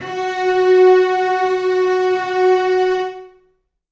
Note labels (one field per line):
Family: string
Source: acoustic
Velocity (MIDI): 100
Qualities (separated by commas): reverb